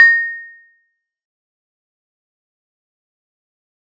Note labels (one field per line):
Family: mallet percussion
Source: acoustic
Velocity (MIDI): 127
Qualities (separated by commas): fast decay, percussive